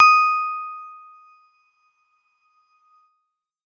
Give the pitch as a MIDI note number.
87